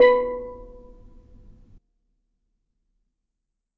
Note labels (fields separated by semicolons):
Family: mallet percussion; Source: acoustic; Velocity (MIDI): 75; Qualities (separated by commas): percussive, reverb